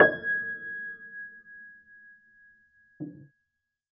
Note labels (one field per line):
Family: keyboard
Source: acoustic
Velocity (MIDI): 25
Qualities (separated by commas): reverb